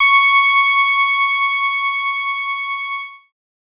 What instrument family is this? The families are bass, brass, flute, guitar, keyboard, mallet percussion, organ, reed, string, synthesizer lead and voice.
bass